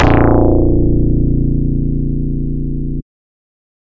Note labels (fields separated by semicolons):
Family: bass; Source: synthesizer; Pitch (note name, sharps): A#0; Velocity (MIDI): 100